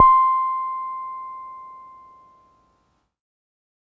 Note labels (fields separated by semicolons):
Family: keyboard; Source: electronic; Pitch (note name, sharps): C6; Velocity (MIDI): 25